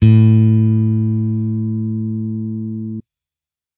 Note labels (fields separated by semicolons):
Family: bass; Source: electronic; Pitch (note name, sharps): A2; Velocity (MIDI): 75